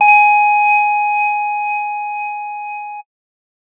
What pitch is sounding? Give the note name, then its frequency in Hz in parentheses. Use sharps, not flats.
G#5 (830.6 Hz)